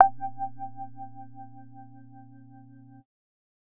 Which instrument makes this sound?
synthesizer bass